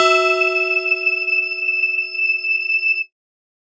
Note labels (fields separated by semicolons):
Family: mallet percussion; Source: electronic; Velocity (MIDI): 25